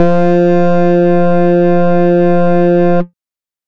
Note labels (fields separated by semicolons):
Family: bass; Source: synthesizer; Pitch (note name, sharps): F3; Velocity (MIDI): 100; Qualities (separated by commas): distorted, multiphonic, tempo-synced